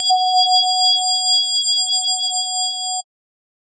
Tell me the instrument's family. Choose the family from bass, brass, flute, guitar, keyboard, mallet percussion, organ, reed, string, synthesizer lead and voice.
mallet percussion